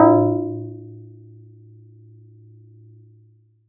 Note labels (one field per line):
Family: mallet percussion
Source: acoustic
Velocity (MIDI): 75